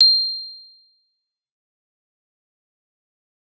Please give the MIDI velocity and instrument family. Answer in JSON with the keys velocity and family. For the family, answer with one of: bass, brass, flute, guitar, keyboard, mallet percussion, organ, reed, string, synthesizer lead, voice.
{"velocity": 75, "family": "guitar"}